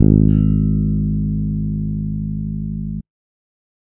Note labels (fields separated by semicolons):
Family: bass; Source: electronic; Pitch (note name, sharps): G#1; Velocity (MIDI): 100